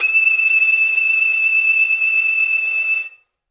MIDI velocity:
75